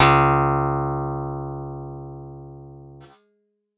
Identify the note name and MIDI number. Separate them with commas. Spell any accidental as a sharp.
C#2, 37